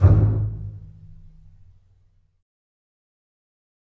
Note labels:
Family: string; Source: acoustic; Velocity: 50; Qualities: fast decay, reverb

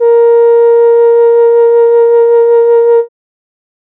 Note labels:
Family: keyboard; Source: synthesizer; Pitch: A#4; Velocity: 25

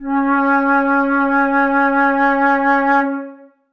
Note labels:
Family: flute; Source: acoustic; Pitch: C#4; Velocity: 75; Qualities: long release, reverb

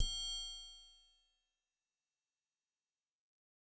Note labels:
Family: mallet percussion; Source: acoustic; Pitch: A0; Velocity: 127; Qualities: fast decay

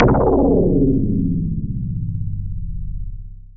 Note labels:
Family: synthesizer lead; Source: synthesizer; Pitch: C0; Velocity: 75; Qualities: long release

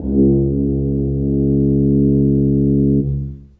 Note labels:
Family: brass; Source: acoustic; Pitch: C#2; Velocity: 25; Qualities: dark, long release, reverb

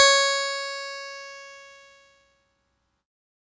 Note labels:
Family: keyboard; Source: electronic; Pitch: C#5; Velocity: 25; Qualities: bright, distorted

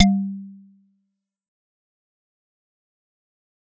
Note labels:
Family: mallet percussion; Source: acoustic; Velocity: 50; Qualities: fast decay, percussive

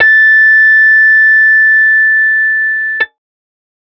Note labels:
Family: guitar; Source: electronic; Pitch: A6; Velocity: 100; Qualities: distorted

